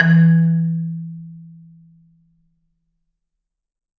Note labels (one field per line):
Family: mallet percussion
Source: acoustic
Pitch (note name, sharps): E3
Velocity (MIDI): 127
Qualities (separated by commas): reverb